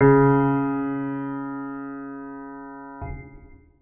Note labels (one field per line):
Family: organ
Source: electronic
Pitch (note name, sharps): C#3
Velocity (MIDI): 50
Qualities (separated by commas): long release, reverb